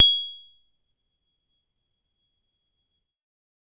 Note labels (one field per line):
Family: keyboard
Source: electronic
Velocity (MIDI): 75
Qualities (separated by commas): percussive, reverb